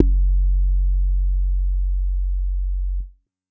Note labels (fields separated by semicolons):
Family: bass; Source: synthesizer; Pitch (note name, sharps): F#1; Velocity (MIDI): 25; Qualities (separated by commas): distorted